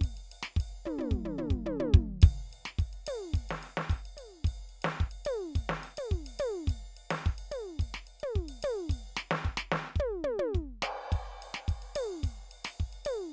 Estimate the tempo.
108 BPM